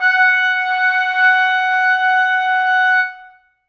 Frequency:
740 Hz